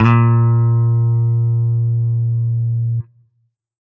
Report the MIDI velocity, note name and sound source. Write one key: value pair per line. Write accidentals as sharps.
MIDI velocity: 127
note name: A#2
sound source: electronic